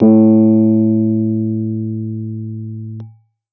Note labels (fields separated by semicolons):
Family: keyboard; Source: electronic; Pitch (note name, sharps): A2; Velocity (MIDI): 100; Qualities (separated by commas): dark